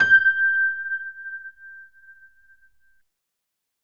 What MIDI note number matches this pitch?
91